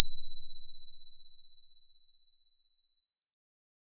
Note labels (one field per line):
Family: keyboard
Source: electronic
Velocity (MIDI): 50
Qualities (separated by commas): bright